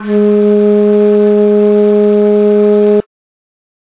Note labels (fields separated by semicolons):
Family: flute; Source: acoustic; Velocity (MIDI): 75